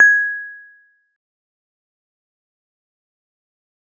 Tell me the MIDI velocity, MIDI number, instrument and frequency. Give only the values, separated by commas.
25, 92, acoustic mallet percussion instrument, 1661 Hz